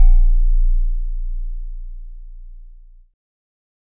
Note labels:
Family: keyboard; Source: electronic; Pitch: A#0; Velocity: 50; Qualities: distorted

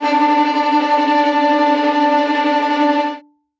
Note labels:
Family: string; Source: acoustic; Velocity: 127; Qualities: bright, non-linear envelope, reverb

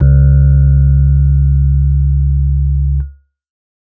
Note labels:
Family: keyboard; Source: electronic; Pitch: C#2; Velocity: 25

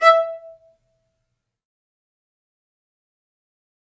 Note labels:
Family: string; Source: acoustic; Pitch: E5; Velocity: 25; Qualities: fast decay, percussive, reverb

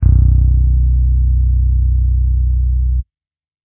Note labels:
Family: bass; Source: electronic; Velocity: 75

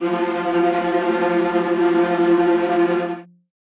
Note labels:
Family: string; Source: acoustic; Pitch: F3; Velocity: 50; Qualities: non-linear envelope, reverb

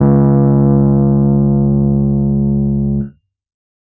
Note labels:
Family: keyboard; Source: electronic; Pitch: C#2; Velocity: 100; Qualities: distorted

